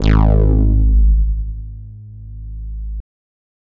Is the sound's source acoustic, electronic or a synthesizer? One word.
synthesizer